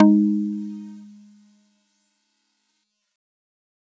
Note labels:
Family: mallet percussion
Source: acoustic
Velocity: 25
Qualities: multiphonic

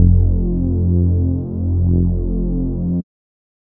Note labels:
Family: bass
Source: synthesizer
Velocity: 75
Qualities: dark

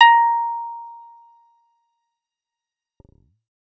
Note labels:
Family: bass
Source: synthesizer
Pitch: A#5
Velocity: 127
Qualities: fast decay

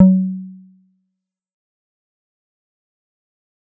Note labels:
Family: bass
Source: synthesizer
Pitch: F#3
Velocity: 50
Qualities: dark, fast decay, percussive

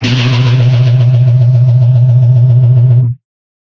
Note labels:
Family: guitar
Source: electronic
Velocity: 100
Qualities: bright, distorted

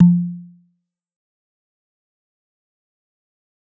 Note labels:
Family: mallet percussion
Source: acoustic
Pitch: F3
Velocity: 100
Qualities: dark, fast decay, percussive

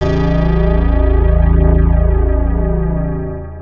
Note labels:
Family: guitar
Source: electronic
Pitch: A0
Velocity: 50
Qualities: long release, multiphonic, non-linear envelope

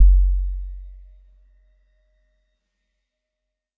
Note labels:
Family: mallet percussion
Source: electronic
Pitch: F#1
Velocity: 100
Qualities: non-linear envelope

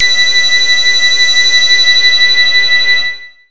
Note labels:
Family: bass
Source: synthesizer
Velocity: 127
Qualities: bright, distorted

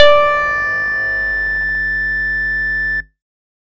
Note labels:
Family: bass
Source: synthesizer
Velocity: 75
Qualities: distorted

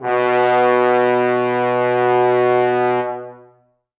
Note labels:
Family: brass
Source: acoustic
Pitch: B2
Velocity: 100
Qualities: bright, long release, reverb

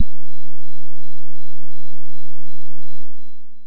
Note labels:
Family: bass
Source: synthesizer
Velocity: 50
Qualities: long release

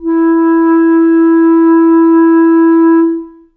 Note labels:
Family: reed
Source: acoustic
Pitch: E4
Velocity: 25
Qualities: long release, reverb

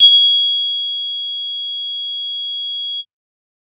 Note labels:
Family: bass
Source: synthesizer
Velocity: 50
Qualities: bright

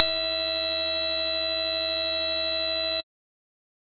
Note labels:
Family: bass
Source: synthesizer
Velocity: 25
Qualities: bright, distorted, tempo-synced

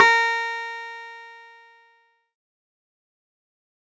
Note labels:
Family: keyboard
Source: electronic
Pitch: A#4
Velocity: 50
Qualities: distorted, fast decay

